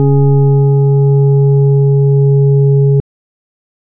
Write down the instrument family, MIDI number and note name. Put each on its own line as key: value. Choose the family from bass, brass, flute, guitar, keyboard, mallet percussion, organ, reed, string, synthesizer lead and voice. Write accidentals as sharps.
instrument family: organ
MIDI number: 49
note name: C#3